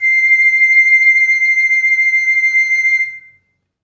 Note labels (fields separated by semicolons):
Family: flute; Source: acoustic; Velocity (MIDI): 25; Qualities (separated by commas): reverb